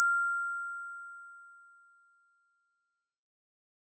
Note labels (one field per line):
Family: mallet percussion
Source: acoustic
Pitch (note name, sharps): F6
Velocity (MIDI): 75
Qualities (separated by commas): bright